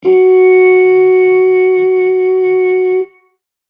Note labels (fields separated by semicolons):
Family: brass; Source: acoustic; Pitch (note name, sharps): F#4; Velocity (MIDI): 25